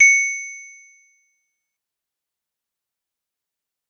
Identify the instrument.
acoustic mallet percussion instrument